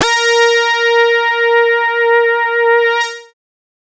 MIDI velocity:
50